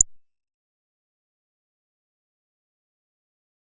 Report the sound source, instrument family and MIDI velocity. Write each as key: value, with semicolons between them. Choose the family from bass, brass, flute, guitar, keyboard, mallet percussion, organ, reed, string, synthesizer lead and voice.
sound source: synthesizer; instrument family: bass; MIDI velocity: 75